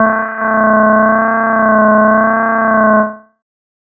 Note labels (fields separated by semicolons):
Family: bass; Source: synthesizer; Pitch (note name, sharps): A3; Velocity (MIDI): 25; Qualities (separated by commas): distorted, tempo-synced